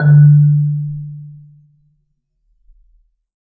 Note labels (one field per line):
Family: mallet percussion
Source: acoustic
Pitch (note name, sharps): D3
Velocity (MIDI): 25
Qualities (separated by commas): dark, reverb